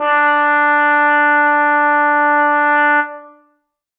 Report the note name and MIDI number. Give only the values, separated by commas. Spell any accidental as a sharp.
D4, 62